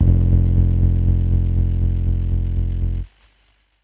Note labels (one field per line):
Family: keyboard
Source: electronic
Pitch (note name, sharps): F1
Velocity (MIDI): 25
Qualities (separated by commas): dark, distorted, tempo-synced